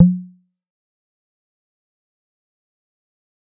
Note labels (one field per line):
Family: bass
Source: synthesizer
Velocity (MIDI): 50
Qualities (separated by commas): fast decay, percussive